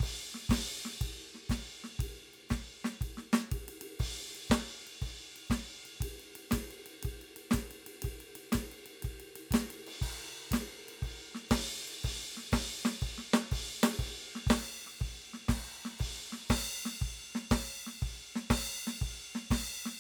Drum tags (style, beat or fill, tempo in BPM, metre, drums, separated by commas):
rock, beat, 120 BPM, 4/4, crash, ride, hi-hat pedal, snare, cross-stick, kick